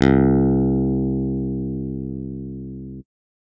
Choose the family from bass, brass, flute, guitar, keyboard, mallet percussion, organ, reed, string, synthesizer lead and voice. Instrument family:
keyboard